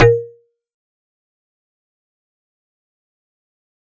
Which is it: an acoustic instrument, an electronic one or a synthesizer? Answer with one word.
acoustic